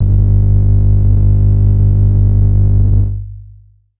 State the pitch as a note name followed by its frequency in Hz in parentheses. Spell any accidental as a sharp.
G1 (49 Hz)